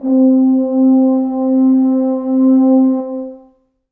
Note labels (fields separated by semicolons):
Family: brass; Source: acoustic; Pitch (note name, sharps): C4; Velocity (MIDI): 25; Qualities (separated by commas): dark, long release, reverb